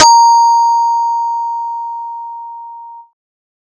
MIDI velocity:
25